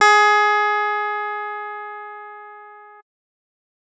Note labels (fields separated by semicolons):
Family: keyboard; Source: electronic; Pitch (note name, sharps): G#4; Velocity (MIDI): 127; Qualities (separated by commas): bright